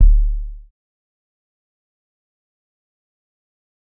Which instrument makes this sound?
synthesizer bass